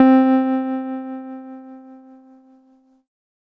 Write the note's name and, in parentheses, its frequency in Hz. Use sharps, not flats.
C4 (261.6 Hz)